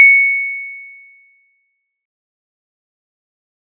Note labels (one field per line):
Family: mallet percussion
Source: acoustic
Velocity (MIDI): 25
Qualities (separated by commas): fast decay